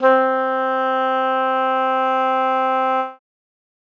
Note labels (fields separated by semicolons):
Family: reed; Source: acoustic; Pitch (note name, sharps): C4; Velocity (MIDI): 25